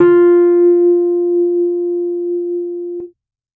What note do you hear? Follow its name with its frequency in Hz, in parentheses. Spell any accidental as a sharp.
F4 (349.2 Hz)